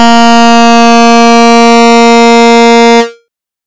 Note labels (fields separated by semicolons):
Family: bass; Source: synthesizer; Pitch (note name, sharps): A#3; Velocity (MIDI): 50; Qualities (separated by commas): bright, distorted